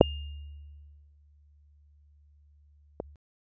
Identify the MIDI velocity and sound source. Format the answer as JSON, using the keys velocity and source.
{"velocity": 50, "source": "electronic"}